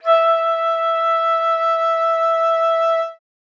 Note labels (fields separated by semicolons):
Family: flute; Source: acoustic; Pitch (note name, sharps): E5; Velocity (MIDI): 127